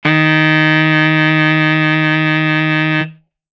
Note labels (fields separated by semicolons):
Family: reed; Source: acoustic; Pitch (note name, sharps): D#3; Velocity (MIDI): 127; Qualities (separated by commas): bright